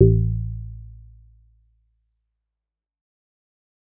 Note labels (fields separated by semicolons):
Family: bass; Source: synthesizer; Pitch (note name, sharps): A1; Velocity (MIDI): 50; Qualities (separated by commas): dark, fast decay